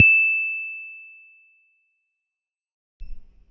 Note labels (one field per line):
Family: keyboard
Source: electronic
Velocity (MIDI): 25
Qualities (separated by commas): fast decay